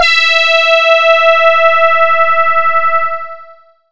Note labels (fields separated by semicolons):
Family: voice; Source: synthesizer; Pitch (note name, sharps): E5; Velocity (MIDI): 127; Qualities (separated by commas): long release